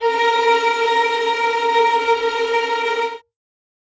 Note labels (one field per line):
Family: string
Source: acoustic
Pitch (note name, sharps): A#4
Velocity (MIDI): 25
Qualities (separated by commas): bright, non-linear envelope, reverb